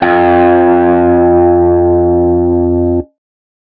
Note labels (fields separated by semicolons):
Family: guitar; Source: electronic; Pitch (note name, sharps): F2; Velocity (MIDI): 100; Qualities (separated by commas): distorted